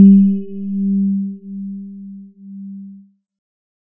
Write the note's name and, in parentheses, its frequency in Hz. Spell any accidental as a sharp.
G3 (196 Hz)